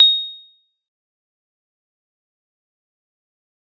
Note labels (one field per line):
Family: mallet percussion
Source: acoustic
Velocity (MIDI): 127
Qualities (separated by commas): bright, fast decay, percussive